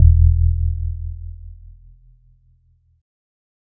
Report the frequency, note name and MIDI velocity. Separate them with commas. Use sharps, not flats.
41.2 Hz, E1, 75